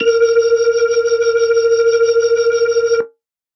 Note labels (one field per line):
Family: organ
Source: electronic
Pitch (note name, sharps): A#4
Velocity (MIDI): 25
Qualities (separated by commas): bright